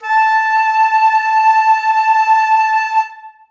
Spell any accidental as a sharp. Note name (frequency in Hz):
A5 (880 Hz)